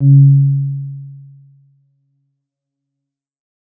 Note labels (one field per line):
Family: keyboard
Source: electronic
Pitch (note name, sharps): C#3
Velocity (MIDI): 25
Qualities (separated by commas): dark